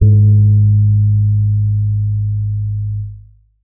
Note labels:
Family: keyboard; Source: electronic; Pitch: G#2; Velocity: 25; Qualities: dark

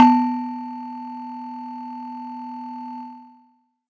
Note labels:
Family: mallet percussion; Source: acoustic; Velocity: 50; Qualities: distorted

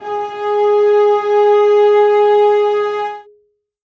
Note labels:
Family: string; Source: acoustic; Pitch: G#4; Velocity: 25; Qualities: reverb

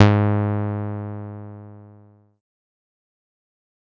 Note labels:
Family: bass; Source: synthesizer; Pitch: G#2; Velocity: 50; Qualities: distorted, fast decay

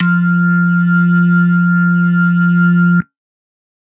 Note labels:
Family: organ; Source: electronic; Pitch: F3; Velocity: 100

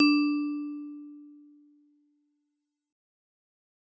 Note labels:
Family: mallet percussion; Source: acoustic; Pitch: D4; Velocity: 127; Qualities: fast decay

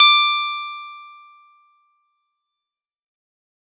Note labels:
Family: keyboard; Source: electronic; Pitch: D6; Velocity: 100; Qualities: fast decay

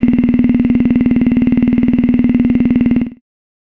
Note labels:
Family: voice; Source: synthesizer; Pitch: D#0; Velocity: 127; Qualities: bright

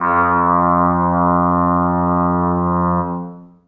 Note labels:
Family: brass; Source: acoustic; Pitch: F2; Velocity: 50; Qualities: long release, reverb

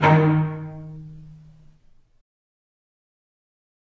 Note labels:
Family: string; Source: acoustic; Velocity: 100; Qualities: fast decay, reverb

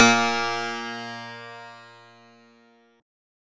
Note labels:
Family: synthesizer lead; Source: synthesizer; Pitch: A#2; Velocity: 50; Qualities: bright, distorted

